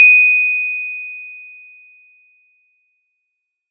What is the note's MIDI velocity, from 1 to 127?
75